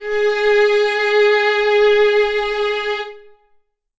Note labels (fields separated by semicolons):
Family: string; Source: acoustic; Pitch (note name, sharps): G#4; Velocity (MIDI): 50; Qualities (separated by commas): reverb